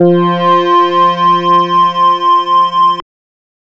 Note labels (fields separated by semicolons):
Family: bass; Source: synthesizer; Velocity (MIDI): 127; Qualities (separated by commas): distorted, multiphonic